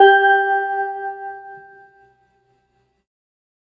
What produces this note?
electronic organ